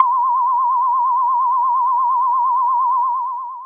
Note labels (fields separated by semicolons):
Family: bass; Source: synthesizer; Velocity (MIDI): 127; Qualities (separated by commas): long release